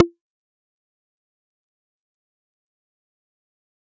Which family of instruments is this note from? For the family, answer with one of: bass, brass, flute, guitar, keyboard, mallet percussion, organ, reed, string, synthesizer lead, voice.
bass